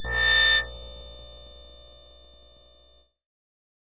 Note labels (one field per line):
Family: keyboard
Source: synthesizer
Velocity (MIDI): 50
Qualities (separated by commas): bright, distorted